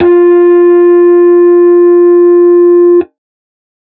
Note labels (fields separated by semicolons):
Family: guitar; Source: electronic; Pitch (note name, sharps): F4; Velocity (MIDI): 50